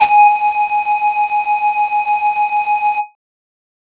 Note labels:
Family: flute; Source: synthesizer; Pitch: G#5; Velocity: 100; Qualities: distorted

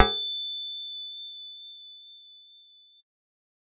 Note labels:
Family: bass; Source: synthesizer; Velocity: 50; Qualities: reverb

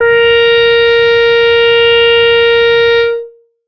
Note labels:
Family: bass; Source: synthesizer; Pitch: A#4; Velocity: 25; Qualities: distorted

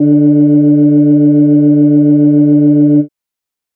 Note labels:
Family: organ; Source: electronic; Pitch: D3; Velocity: 25

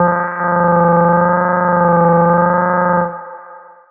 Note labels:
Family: bass; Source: synthesizer; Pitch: F3; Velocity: 75; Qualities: long release, reverb

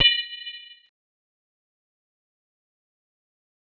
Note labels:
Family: mallet percussion; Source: synthesizer; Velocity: 75; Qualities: fast decay, multiphonic

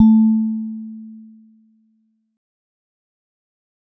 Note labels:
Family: mallet percussion; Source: acoustic; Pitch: A3; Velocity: 50; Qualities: fast decay

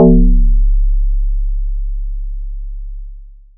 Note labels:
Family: mallet percussion; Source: electronic; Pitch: C#1; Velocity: 127; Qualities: long release, multiphonic

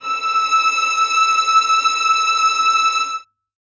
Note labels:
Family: string; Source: acoustic; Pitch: E6; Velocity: 75; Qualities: reverb

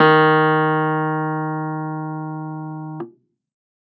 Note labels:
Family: keyboard; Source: electronic; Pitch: D#3; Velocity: 50; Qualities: distorted

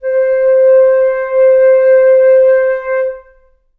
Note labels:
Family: flute; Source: acoustic; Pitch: C5; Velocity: 25; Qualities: reverb

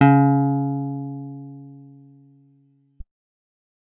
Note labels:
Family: guitar; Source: acoustic; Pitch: C#3; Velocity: 50

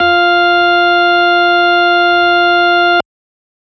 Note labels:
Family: organ; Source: electronic; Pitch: F4; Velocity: 25

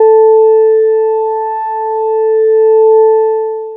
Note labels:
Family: bass; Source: synthesizer; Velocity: 75; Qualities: long release

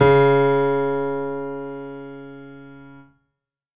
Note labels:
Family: keyboard; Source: acoustic; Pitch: C#3; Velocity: 127; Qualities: reverb

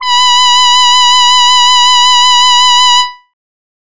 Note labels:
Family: voice; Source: synthesizer; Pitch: B5; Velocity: 127; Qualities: bright

